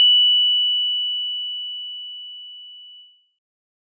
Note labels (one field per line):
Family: mallet percussion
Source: acoustic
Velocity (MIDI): 100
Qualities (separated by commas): bright